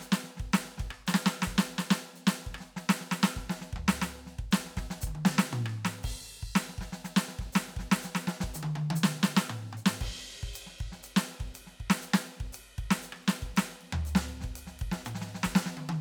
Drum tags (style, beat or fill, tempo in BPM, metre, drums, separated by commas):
songo, beat, 120 BPM, 4/4, crash, ride, ride bell, hi-hat pedal, snare, cross-stick, high tom, mid tom, floor tom, kick